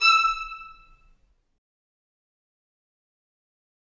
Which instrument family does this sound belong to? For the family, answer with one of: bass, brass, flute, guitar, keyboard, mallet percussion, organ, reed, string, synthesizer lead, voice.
string